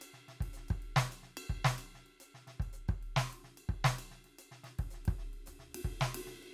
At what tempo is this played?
110 BPM